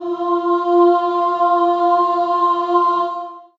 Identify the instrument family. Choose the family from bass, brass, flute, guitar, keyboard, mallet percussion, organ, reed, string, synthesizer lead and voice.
voice